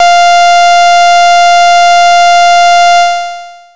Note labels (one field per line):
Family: bass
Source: synthesizer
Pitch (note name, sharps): F5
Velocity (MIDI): 100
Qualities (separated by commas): bright, distorted, long release